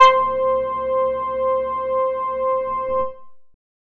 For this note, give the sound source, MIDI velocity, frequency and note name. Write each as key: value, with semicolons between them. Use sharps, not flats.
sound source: synthesizer; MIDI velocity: 75; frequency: 523.3 Hz; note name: C5